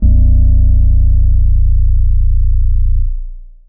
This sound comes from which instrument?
electronic keyboard